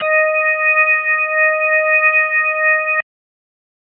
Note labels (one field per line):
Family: organ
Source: electronic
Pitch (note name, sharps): D#5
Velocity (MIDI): 100